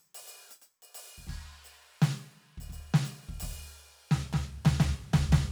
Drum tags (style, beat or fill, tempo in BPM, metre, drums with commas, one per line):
rock
beat
87 BPM
4/4
crash, percussion, snare, floor tom, kick